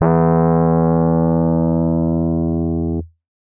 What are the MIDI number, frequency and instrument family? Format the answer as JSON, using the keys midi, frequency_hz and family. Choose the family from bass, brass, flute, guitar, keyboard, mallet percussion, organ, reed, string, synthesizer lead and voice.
{"midi": 40, "frequency_hz": 82.41, "family": "keyboard"}